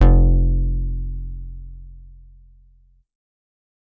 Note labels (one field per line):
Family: bass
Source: synthesizer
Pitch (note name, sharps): F1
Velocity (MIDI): 25